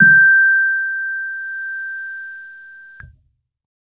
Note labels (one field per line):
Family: keyboard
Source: electronic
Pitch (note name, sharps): G6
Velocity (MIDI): 25